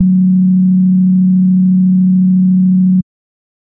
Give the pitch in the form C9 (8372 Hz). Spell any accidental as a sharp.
F#3 (185 Hz)